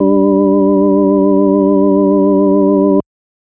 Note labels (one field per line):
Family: organ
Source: electronic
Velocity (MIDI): 50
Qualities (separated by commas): multiphonic